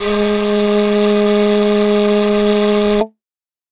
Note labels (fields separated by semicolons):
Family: flute; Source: acoustic; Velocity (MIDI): 25